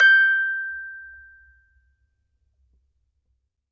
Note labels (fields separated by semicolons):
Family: mallet percussion; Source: acoustic; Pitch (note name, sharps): G6; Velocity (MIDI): 127; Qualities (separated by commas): reverb